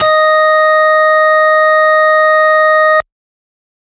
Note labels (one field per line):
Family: organ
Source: electronic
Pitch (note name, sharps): D#5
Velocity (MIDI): 100